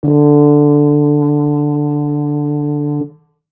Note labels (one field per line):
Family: brass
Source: acoustic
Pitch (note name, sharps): D3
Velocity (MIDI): 50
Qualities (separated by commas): dark